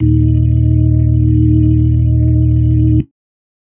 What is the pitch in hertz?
38.89 Hz